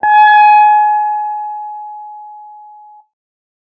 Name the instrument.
electronic guitar